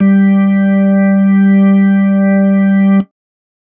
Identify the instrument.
electronic organ